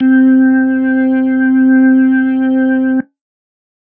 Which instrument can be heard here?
electronic organ